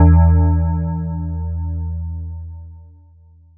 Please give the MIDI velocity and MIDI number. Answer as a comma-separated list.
75, 40